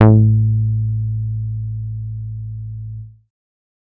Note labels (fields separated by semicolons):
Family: bass; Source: synthesizer; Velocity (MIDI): 100; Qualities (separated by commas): dark